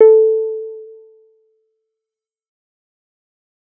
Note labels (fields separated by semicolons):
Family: bass; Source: synthesizer; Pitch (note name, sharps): A4; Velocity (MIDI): 75; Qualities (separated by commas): fast decay